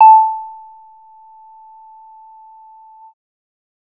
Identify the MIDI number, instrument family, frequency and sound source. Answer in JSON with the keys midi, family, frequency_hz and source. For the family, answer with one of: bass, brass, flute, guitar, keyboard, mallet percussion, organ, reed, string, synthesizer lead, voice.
{"midi": 81, "family": "bass", "frequency_hz": 880, "source": "synthesizer"}